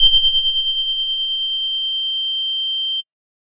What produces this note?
synthesizer bass